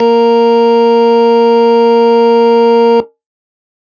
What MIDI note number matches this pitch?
58